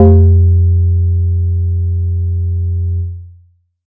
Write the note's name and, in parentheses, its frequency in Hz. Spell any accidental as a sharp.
F2 (87.31 Hz)